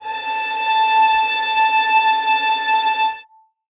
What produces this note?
acoustic string instrument